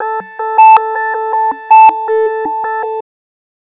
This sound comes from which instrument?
synthesizer bass